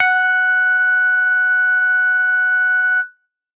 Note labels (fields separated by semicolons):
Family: bass; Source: synthesizer; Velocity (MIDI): 50